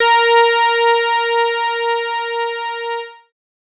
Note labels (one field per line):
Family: bass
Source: synthesizer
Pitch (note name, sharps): A#4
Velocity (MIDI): 127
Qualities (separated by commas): bright, distorted